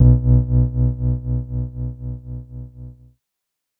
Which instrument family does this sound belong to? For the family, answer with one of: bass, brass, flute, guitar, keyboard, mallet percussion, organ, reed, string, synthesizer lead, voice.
keyboard